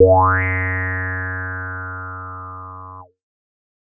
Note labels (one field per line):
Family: bass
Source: synthesizer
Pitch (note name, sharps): F#2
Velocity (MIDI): 75